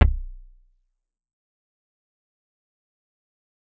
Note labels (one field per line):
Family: guitar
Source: electronic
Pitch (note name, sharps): B0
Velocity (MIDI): 50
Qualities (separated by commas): fast decay, percussive